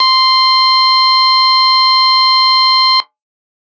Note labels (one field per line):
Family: organ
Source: electronic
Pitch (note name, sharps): C6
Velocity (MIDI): 127